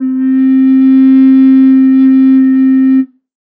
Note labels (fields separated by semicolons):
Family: flute; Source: acoustic; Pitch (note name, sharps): C4; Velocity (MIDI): 127